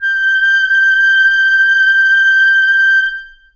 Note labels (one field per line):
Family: reed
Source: acoustic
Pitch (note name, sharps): G6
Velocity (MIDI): 100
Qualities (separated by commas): reverb